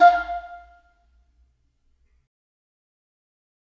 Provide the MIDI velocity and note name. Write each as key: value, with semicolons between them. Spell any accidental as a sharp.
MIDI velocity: 25; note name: F5